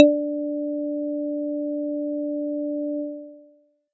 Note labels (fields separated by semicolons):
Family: mallet percussion; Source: acoustic; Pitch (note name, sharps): D4; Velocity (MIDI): 75